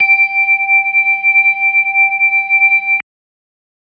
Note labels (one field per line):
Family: organ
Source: electronic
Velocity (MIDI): 75